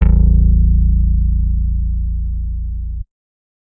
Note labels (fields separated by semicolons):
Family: guitar; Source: acoustic; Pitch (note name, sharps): A0; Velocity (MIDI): 50